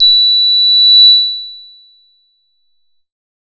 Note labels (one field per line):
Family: bass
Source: synthesizer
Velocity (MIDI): 100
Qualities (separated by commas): distorted